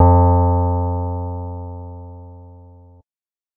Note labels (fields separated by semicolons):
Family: bass; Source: synthesizer; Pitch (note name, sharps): F2; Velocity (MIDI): 25